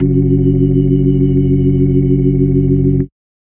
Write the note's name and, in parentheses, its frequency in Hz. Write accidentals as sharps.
F#1 (46.25 Hz)